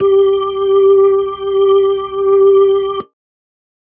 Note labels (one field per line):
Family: organ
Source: electronic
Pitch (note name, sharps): G4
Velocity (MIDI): 50